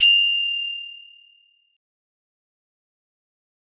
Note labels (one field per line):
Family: mallet percussion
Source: acoustic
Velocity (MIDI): 25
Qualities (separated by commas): bright, fast decay